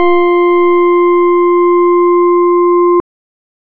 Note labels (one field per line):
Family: organ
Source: electronic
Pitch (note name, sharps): F4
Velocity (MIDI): 50